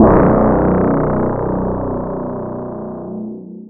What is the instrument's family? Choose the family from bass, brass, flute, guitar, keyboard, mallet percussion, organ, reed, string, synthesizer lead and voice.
mallet percussion